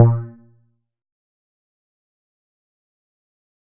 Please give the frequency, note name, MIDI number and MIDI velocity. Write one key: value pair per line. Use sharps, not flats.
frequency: 116.5 Hz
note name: A#2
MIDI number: 46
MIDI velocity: 127